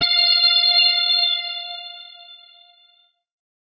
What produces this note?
electronic guitar